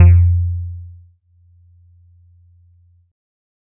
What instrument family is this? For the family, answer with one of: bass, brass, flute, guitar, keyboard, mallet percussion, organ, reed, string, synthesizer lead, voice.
keyboard